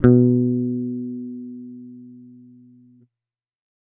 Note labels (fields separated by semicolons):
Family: bass; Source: electronic; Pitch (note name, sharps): B2; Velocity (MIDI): 100